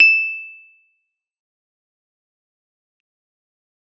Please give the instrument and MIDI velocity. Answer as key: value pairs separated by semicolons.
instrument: electronic keyboard; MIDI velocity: 127